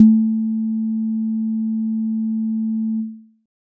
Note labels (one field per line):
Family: keyboard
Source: electronic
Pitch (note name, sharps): A3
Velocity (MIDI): 50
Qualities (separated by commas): dark